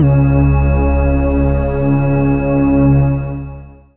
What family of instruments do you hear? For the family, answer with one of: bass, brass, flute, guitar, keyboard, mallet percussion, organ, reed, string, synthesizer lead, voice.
synthesizer lead